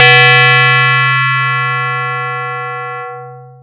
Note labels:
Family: mallet percussion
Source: acoustic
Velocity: 127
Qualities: distorted, long release

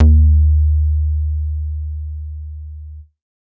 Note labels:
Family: bass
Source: synthesizer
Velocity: 25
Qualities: dark

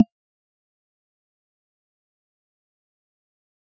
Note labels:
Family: mallet percussion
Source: acoustic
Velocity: 25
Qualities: fast decay, percussive

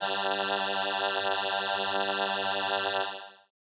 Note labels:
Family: keyboard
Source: synthesizer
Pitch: G2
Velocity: 50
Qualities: bright

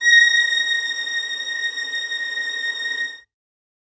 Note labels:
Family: string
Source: acoustic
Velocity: 127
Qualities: reverb

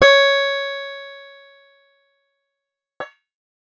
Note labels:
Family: guitar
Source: acoustic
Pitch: C#5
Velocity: 25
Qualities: bright, distorted, fast decay

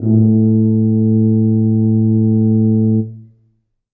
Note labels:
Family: brass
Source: acoustic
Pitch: A2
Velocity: 25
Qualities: dark, reverb

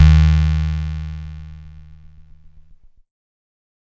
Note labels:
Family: keyboard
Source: electronic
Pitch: D#2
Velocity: 100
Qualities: bright, distorted

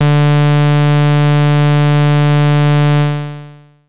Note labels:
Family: bass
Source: synthesizer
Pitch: D3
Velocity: 100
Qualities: bright, distorted, long release

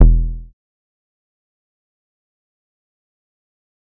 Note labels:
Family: bass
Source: synthesizer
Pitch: E1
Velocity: 100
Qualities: dark, fast decay, percussive

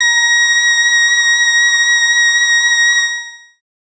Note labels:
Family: voice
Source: synthesizer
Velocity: 25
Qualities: bright, long release

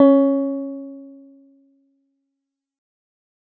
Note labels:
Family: guitar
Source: synthesizer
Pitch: C#4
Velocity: 75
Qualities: dark, fast decay

